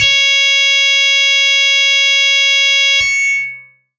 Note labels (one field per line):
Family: guitar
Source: electronic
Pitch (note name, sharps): C#5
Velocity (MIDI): 25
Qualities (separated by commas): bright, distorted, long release